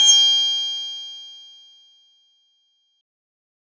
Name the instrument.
synthesizer bass